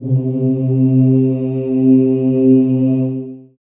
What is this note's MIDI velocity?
25